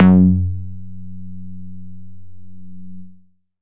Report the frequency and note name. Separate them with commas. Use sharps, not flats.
92.5 Hz, F#2